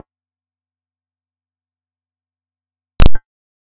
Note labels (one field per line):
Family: bass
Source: synthesizer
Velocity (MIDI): 100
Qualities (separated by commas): percussive, reverb